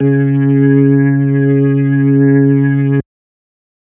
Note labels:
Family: organ; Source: electronic; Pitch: C#3; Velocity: 127; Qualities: distorted

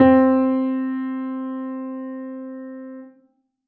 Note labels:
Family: keyboard; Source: acoustic; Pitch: C4; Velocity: 75

